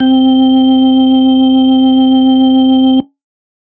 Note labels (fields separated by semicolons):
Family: organ; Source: electronic; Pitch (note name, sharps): C4; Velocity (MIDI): 100